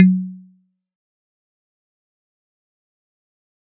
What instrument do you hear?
acoustic mallet percussion instrument